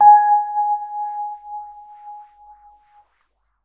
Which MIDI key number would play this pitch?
80